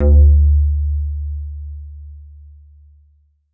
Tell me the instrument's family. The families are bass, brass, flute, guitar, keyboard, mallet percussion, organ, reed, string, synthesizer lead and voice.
guitar